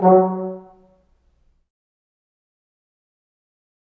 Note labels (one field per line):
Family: brass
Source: acoustic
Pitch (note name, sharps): F#3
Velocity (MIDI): 25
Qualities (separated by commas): dark, fast decay, reverb